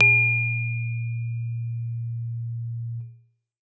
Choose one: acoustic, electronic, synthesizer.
acoustic